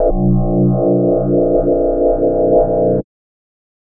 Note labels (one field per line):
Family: mallet percussion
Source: synthesizer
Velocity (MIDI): 100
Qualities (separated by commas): multiphonic, non-linear envelope